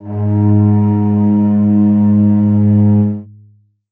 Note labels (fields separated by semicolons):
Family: string; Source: acoustic; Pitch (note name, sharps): G#2; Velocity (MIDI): 25; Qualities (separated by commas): long release, reverb